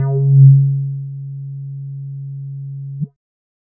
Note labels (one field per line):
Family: bass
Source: synthesizer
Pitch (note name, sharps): C#3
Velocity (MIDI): 25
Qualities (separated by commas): dark, distorted